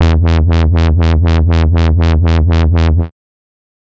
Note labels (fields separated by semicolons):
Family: bass; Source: synthesizer; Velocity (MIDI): 127; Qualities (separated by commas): bright, distorted, tempo-synced